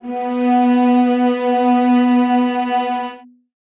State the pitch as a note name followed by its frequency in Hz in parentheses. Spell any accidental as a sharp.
B3 (246.9 Hz)